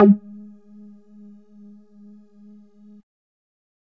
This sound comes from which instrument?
synthesizer bass